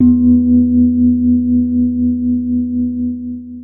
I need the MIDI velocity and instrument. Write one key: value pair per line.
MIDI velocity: 127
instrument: electronic keyboard